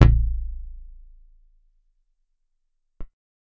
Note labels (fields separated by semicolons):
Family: guitar; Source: acoustic; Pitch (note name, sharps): A0; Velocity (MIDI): 25; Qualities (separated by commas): dark